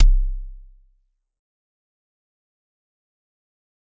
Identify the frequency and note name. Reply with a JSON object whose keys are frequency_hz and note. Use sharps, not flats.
{"frequency_hz": 32.7, "note": "C1"}